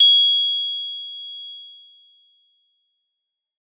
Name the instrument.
acoustic mallet percussion instrument